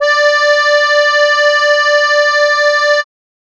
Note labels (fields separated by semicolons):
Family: keyboard; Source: acoustic; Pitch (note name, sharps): D5; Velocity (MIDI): 127